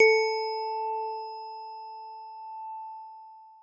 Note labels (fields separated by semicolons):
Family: mallet percussion; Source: acoustic; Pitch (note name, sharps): A4; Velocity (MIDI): 127; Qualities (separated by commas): bright